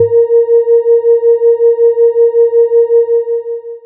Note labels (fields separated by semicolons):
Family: bass; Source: synthesizer; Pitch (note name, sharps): A#4; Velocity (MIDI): 50; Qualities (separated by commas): long release